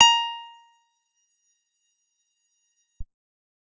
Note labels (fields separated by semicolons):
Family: guitar; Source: acoustic; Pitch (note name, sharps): A#5; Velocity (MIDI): 100; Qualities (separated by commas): percussive